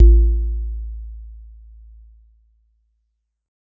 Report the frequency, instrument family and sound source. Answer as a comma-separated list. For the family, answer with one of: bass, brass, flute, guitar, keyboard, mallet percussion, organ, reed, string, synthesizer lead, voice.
55 Hz, mallet percussion, acoustic